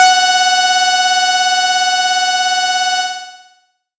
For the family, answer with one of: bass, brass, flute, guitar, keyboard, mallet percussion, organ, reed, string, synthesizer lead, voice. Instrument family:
bass